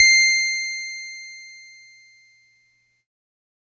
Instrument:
electronic keyboard